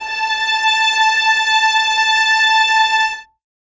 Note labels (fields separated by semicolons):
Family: string; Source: acoustic; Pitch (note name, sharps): A5; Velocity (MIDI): 100; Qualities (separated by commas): reverb